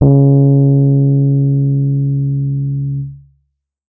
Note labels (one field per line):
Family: keyboard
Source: electronic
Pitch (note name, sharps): C#3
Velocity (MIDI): 127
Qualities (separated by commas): dark